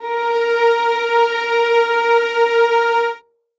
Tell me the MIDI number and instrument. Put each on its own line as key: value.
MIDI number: 70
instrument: acoustic string instrument